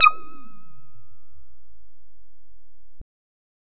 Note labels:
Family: bass; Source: synthesizer; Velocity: 50; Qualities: distorted

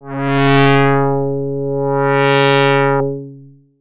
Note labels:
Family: bass; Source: synthesizer; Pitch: C#3; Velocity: 100; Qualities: distorted, long release, tempo-synced

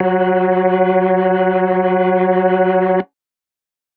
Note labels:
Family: organ; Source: electronic; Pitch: F#3; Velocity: 50; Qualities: distorted

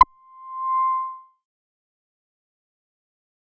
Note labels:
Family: bass; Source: synthesizer; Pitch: C6; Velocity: 50; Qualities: distorted, fast decay

